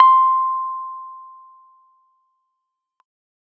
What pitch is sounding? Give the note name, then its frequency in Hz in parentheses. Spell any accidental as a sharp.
C6 (1047 Hz)